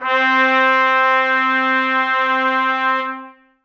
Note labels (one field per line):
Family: brass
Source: acoustic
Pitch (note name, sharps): C4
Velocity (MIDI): 100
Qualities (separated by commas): reverb